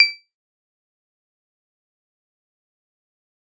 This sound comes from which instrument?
synthesizer guitar